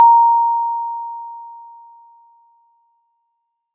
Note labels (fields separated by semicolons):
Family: mallet percussion; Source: acoustic; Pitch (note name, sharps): A#5; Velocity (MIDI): 50